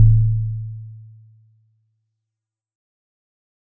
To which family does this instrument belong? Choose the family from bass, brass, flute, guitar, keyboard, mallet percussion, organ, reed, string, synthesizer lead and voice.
mallet percussion